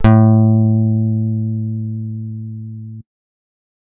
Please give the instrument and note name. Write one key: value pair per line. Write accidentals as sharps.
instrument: electronic guitar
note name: A2